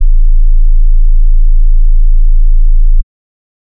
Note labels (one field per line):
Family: bass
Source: synthesizer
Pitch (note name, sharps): A0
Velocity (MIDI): 75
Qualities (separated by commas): dark